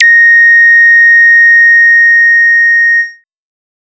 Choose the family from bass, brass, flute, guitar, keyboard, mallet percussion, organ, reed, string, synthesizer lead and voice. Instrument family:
bass